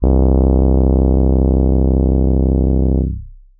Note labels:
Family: keyboard; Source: electronic; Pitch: C1; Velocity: 127; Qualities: dark, long release

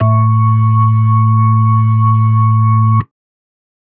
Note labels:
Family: organ; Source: electronic; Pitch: A2; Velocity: 127

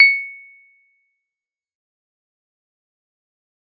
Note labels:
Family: keyboard; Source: electronic; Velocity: 75; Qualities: fast decay, percussive

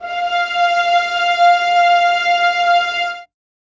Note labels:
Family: string; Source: acoustic; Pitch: F5; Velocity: 50; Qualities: reverb

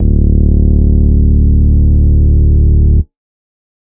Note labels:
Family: organ; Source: electronic; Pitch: D1; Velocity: 127; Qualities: distorted

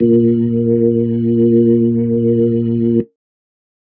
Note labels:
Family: organ; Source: electronic; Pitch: A#2; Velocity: 25; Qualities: dark

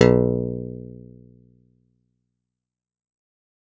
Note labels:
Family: guitar; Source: acoustic; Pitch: B1; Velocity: 25; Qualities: fast decay, reverb

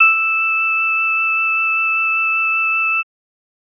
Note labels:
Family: organ; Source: electronic; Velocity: 75; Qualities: bright, multiphonic

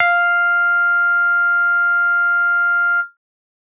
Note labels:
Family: bass; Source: synthesizer; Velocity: 50

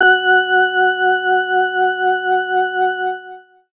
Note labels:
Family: organ; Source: electronic; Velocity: 25; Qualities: distorted

